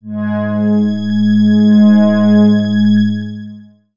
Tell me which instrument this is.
synthesizer lead